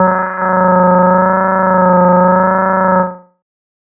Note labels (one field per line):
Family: bass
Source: synthesizer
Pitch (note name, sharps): F#3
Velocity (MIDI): 75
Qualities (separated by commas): distorted, tempo-synced